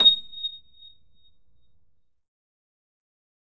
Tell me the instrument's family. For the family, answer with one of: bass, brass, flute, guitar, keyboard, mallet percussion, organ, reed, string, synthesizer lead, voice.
keyboard